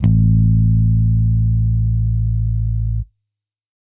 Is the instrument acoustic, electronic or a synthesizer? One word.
electronic